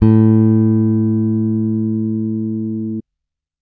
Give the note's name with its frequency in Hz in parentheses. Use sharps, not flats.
A2 (110 Hz)